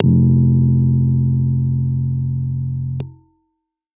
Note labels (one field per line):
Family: keyboard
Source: electronic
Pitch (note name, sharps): F1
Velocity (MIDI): 50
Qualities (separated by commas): dark